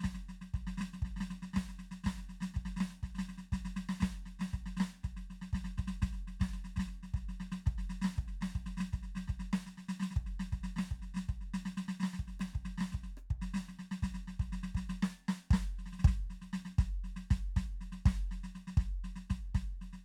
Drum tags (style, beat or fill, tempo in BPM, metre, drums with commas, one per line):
march
beat
120 BPM
4/4
snare, cross-stick, kick